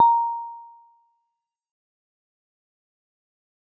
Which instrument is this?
acoustic mallet percussion instrument